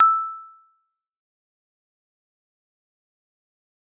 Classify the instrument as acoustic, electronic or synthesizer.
acoustic